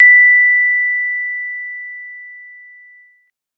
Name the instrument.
acoustic mallet percussion instrument